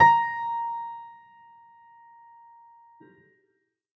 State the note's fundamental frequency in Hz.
932.3 Hz